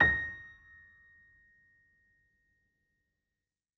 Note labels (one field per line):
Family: keyboard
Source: acoustic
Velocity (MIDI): 25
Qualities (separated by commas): percussive